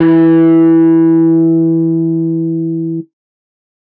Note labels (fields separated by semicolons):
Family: guitar; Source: electronic; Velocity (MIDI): 50; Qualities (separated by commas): distorted